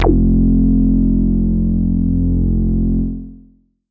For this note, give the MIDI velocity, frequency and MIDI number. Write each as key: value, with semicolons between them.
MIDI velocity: 127; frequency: 43.65 Hz; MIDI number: 29